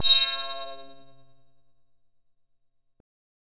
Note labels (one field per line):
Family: bass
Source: synthesizer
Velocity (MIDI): 127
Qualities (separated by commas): bright, distorted